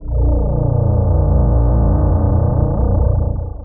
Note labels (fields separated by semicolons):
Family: voice; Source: synthesizer; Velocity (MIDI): 50; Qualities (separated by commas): distorted, long release